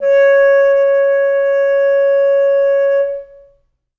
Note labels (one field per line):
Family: reed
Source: acoustic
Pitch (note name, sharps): C#5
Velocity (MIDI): 50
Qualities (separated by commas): long release, reverb